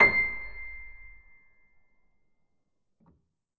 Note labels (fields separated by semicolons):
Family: keyboard; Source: acoustic; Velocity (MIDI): 25; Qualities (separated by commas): reverb